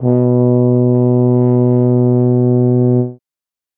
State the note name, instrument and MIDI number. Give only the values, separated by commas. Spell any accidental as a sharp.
B2, acoustic brass instrument, 47